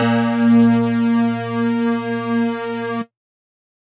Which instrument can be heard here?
electronic mallet percussion instrument